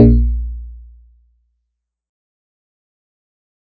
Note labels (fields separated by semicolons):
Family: guitar; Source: synthesizer; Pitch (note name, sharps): A#1; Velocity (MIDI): 100; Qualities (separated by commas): dark, fast decay